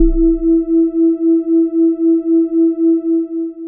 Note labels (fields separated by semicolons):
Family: bass; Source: synthesizer; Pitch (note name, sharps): E4; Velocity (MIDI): 25; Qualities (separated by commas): long release